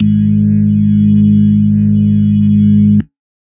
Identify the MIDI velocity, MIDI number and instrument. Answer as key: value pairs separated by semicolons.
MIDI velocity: 127; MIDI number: 32; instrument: electronic organ